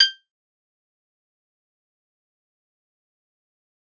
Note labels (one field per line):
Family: guitar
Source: acoustic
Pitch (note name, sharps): G6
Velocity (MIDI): 75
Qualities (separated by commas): fast decay, percussive